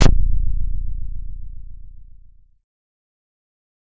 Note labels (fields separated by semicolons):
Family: bass; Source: synthesizer; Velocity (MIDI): 100; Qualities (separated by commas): distorted